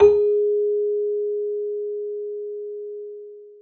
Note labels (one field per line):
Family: mallet percussion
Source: acoustic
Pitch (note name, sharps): G#4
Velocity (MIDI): 75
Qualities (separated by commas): long release, reverb